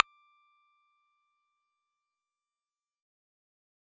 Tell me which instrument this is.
synthesizer bass